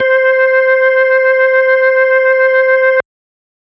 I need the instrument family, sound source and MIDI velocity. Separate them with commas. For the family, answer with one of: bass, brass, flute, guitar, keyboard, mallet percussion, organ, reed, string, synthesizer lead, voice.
organ, electronic, 75